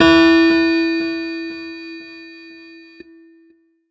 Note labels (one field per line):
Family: keyboard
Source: electronic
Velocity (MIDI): 127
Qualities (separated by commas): bright, distorted